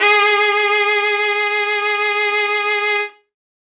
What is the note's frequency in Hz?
415.3 Hz